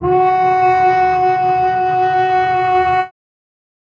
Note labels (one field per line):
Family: string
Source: acoustic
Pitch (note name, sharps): F#4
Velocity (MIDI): 25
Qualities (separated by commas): reverb